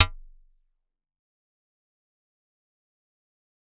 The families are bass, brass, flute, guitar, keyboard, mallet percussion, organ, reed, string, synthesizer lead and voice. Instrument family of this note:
mallet percussion